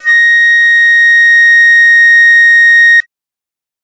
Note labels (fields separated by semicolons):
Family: flute; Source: acoustic; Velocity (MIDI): 75; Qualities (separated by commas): bright